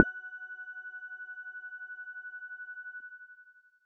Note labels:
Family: mallet percussion; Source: electronic; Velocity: 50

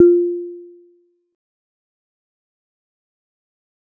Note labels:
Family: mallet percussion; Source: acoustic; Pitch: F4; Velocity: 25; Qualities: fast decay, percussive

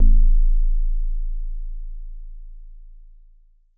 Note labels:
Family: guitar; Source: synthesizer; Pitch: A0; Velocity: 25; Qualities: dark

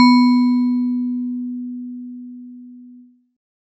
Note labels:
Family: mallet percussion; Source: acoustic; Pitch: B3; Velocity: 127

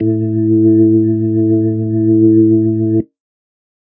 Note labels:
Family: organ; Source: electronic; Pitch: A2; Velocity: 75

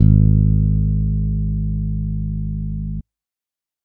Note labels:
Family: bass; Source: electronic; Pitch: G#1; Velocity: 127

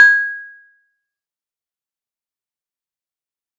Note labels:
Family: mallet percussion; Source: acoustic; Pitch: G#6; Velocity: 127; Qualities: fast decay, percussive

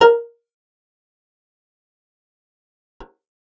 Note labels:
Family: guitar; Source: acoustic; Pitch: A#4; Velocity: 100; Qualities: fast decay, percussive, reverb

